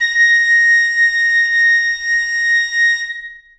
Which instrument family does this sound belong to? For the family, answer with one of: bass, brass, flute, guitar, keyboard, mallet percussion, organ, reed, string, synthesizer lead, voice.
flute